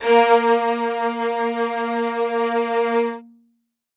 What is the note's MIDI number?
58